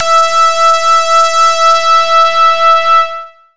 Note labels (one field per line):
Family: bass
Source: synthesizer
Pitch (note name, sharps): E5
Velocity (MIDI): 127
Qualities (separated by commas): bright, distorted